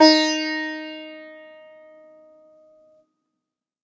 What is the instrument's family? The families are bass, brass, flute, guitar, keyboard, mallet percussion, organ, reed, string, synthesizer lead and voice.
guitar